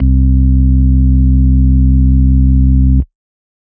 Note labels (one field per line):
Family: organ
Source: electronic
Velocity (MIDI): 127